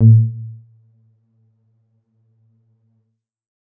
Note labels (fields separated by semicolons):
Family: keyboard; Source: electronic; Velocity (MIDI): 75; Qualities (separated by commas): dark, percussive, reverb